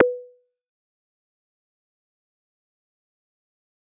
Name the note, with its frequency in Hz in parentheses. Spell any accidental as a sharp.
B4 (493.9 Hz)